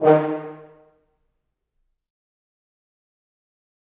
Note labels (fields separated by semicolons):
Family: brass; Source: acoustic; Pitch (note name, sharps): D#3; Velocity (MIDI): 100; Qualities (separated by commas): fast decay, percussive, reverb